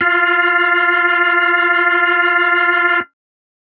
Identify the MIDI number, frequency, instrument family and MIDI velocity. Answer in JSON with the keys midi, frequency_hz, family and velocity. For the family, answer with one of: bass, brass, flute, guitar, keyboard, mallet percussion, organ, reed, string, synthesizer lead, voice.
{"midi": 65, "frequency_hz": 349.2, "family": "organ", "velocity": 127}